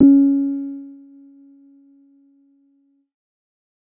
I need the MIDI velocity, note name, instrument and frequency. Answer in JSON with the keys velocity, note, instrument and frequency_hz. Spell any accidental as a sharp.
{"velocity": 127, "note": "C#4", "instrument": "electronic keyboard", "frequency_hz": 277.2}